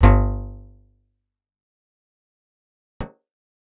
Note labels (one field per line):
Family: guitar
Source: acoustic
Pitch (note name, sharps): G1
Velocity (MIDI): 75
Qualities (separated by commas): fast decay, percussive, reverb